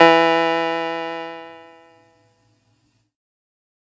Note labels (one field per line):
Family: keyboard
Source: electronic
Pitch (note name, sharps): E3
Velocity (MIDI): 25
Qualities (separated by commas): bright, distorted